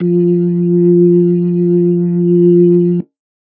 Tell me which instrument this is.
electronic organ